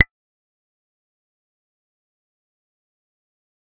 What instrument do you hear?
synthesizer bass